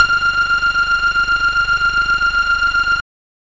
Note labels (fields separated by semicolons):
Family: bass; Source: synthesizer; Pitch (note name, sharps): F6; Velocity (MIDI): 75